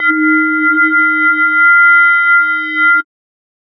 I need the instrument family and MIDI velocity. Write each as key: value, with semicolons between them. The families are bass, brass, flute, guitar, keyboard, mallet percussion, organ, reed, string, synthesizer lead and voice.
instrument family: mallet percussion; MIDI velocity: 50